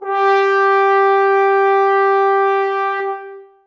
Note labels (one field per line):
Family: brass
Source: acoustic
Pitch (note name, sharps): G4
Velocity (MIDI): 100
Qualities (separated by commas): long release, reverb